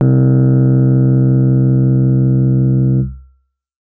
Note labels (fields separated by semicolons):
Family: keyboard; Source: acoustic; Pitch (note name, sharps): C2; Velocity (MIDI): 127